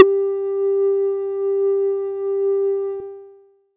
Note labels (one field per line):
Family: bass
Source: synthesizer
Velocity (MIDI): 50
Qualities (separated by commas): multiphonic